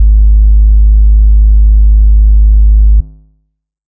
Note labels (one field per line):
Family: bass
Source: synthesizer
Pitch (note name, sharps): G#1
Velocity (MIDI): 25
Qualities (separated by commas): dark